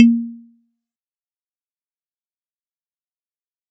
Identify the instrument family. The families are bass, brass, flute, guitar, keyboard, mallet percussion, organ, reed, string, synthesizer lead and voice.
mallet percussion